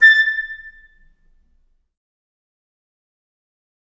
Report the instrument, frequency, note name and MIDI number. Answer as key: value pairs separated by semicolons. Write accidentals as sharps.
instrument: acoustic flute; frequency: 1760 Hz; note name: A6; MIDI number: 93